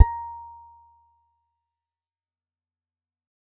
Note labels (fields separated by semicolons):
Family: guitar; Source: acoustic; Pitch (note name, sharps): A#5; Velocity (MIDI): 127; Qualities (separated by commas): fast decay, percussive